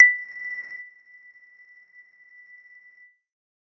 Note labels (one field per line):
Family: mallet percussion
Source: electronic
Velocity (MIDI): 75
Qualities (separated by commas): non-linear envelope